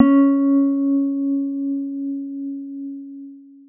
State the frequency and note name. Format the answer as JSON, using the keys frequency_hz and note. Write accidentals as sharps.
{"frequency_hz": 277.2, "note": "C#4"}